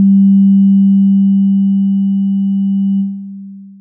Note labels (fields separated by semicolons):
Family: synthesizer lead; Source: synthesizer; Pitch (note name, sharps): G3; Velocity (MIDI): 25; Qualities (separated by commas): dark, long release